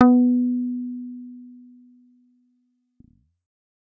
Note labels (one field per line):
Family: bass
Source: synthesizer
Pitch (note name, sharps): B3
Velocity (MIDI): 127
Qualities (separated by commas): dark